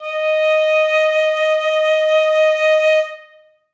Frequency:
622.3 Hz